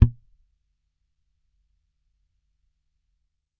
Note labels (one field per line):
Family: bass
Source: electronic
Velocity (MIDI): 25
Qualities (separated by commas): percussive